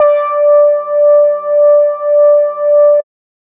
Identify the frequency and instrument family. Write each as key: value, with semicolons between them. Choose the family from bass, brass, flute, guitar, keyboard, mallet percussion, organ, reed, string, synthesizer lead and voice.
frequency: 587.3 Hz; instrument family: bass